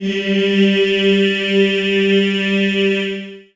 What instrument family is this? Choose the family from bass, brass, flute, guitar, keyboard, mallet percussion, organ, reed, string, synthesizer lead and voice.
voice